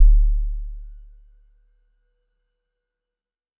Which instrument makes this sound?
electronic mallet percussion instrument